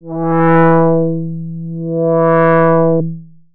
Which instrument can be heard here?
synthesizer bass